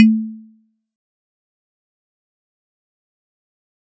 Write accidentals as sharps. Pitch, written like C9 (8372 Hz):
A3 (220 Hz)